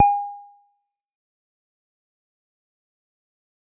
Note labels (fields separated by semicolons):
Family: bass; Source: synthesizer; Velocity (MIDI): 127; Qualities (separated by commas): fast decay, percussive